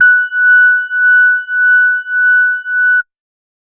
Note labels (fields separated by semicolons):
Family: organ; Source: electronic; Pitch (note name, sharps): F#6; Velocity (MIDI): 50